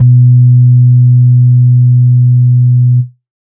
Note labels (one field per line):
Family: organ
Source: electronic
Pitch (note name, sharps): B2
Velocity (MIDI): 25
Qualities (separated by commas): dark